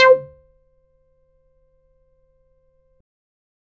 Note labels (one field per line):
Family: bass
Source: synthesizer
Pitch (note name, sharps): C5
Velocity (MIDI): 50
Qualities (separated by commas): distorted, percussive